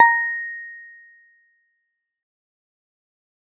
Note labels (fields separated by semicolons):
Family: guitar; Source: synthesizer; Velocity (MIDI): 50; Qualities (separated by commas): fast decay